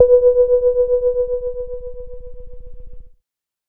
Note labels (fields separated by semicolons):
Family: keyboard; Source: electronic; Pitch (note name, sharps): B4; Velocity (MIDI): 50; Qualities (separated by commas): dark